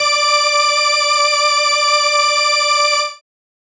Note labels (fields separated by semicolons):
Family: keyboard; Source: synthesizer; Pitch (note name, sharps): D5; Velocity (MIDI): 50; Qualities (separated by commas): bright